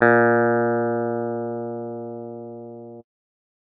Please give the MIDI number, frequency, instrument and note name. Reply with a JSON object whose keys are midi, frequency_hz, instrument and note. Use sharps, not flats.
{"midi": 46, "frequency_hz": 116.5, "instrument": "electronic keyboard", "note": "A#2"}